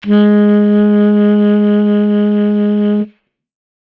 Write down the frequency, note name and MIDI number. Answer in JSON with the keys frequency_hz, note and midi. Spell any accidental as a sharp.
{"frequency_hz": 207.7, "note": "G#3", "midi": 56}